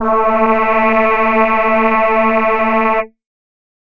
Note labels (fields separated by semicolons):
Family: voice; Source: synthesizer; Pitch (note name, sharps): A3; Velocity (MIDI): 75; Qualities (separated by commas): multiphonic